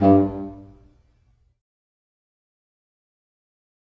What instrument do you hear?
acoustic reed instrument